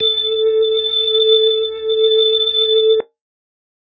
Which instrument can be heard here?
electronic organ